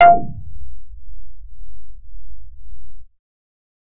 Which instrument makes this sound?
synthesizer bass